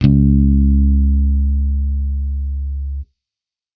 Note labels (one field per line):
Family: bass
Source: electronic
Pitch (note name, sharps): C#2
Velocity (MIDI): 127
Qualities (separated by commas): distorted